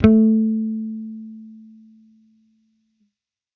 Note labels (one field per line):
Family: bass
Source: electronic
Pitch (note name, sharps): A3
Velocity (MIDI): 75